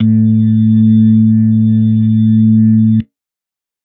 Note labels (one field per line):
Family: organ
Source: electronic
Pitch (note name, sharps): A2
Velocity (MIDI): 100